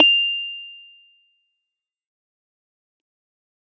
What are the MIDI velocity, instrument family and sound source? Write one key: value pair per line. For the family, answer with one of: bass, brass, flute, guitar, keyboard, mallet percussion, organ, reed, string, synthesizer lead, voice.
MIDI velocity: 100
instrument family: keyboard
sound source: electronic